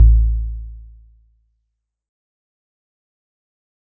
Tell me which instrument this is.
synthesizer guitar